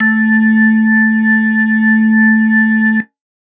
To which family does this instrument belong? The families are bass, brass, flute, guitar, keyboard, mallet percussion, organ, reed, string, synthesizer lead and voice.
organ